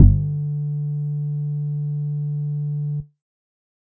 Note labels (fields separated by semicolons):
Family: bass; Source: synthesizer; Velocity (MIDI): 25; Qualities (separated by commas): distorted